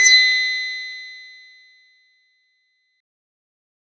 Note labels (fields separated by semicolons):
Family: bass; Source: synthesizer; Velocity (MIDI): 127; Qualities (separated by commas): distorted